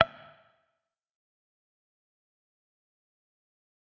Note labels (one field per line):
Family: guitar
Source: electronic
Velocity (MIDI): 25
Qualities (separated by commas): distorted, fast decay, percussive